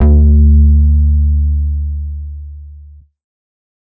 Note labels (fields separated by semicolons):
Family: bass; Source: synthesizer; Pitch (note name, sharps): D2; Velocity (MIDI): 75; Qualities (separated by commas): distorted